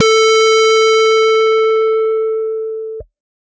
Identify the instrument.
electronic guitar